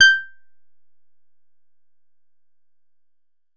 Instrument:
synthesizer guitar